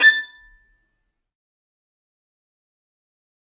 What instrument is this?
acoustic string instrument